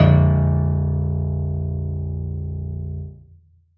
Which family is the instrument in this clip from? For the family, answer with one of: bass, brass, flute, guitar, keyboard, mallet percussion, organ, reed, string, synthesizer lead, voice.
keyboard